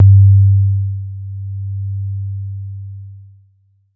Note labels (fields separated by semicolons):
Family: keyboard; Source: electronic; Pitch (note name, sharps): G2; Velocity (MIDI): 100; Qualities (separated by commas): dark